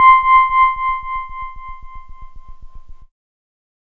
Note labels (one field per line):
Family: keyboard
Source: electronic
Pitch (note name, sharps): C6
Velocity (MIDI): 50